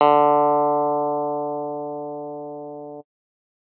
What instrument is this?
electronic guitar